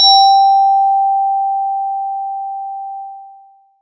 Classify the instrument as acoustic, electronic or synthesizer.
electronic